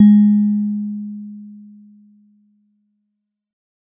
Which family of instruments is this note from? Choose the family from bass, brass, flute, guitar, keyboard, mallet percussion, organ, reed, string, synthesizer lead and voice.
mallet percussion